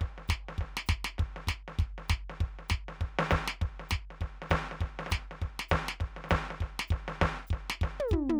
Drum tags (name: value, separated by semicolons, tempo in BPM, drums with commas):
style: rockabilly; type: beat; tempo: 200 BPM; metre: 4/4; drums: hi-hat pedal, snare, high tom, floor tom, kick